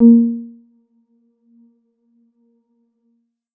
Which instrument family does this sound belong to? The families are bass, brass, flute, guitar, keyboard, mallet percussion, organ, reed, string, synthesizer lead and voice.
keyboard